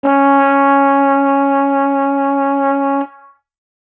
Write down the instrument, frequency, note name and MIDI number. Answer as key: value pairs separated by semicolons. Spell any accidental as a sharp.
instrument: acoustic brass instrument; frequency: 277.2 Hz; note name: C#4; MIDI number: 61